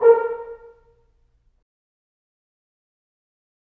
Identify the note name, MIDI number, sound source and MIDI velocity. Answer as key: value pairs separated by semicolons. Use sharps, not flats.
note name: A#4; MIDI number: 70; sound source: acoustic; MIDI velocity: 50